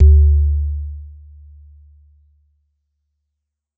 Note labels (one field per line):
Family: mallet percussion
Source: acoustic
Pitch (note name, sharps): D2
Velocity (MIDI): 100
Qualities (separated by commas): dark, non-linear envelope